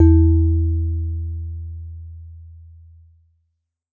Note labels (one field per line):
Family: mallet percussion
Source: acoustic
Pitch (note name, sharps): E2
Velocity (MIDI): 75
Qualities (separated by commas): dark